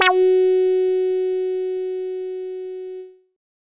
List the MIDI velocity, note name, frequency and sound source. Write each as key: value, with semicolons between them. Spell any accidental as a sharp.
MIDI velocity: 75; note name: F#4; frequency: 370 Hz; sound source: synthesizer